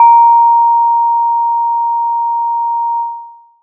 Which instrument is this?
acoustic mallet percussion instrument